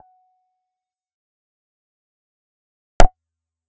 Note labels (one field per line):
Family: bass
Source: synthesizer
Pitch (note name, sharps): F#5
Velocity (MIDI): 25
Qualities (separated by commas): reverb